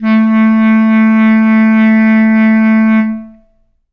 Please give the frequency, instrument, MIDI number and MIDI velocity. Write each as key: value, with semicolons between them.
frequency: 220 Hz; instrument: acoustic reed instrument; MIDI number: 57; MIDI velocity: 50